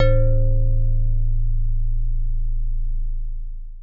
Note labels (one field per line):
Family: mallet percussion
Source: acoustic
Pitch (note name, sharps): A0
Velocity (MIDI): 50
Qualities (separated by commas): dark, long release, reverb